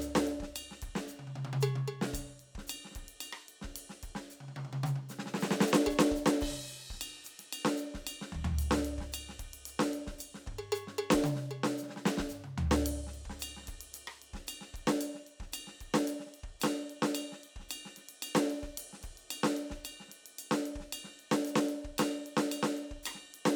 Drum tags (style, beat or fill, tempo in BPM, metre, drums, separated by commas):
songo, beat, 112 BPM, 4/4, crash, ride, ride bell, closed hi-hat, hi-hat pedal, percussion, snare, cross-stick, high tom, mid tom, floor tom, kick